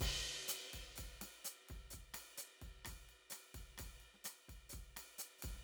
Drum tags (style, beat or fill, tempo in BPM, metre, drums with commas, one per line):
bossa nova
beat
127 BPM
4/4
ride, hi-hat pedal, snare, cross-stick, kick